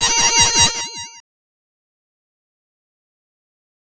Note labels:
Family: bass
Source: synthesizer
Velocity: 100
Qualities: bright, distorted, fast decay, multiphonic

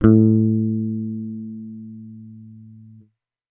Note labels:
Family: bass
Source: electronic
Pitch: A2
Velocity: 25

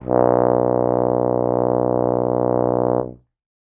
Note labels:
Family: brass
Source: acoustic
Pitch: B1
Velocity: 25

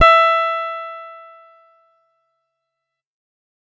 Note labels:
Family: guitar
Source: electronic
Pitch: E5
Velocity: 50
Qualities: bright

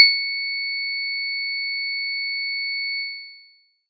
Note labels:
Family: mallet percussion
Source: acoustic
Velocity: 100

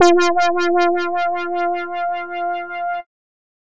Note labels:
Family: bass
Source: synthesizer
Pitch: F4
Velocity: 100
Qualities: distorted

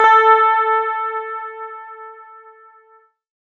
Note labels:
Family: guitar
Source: electronic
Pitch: A4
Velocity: 25

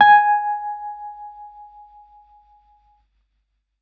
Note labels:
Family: keyboard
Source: electronic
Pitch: G#5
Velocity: 100

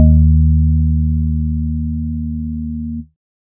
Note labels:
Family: organ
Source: electronic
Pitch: D#2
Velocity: 100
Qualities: dark

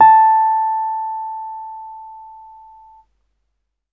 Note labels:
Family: keyboard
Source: electronic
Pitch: A5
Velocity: 75

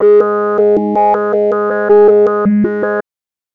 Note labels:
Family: bass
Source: synthesizer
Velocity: 100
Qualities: tempo-synced

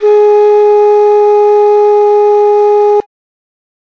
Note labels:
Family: flute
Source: acoustic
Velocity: 75

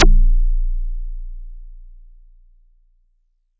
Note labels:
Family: mallet percussion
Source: acoustic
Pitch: A#0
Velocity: 50

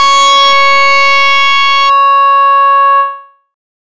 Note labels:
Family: bass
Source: synthesizer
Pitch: C#5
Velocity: 127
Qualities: bright, distorted

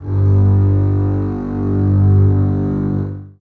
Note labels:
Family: string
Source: acoustic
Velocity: 100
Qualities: reverb

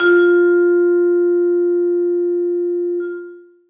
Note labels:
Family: mallet percussion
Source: acoustic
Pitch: F4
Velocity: 127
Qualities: long release, reverb

